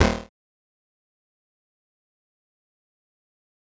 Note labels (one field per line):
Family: bass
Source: synthesizer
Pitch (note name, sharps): D#1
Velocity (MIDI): 127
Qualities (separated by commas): bright, distorted, fast decay, percussive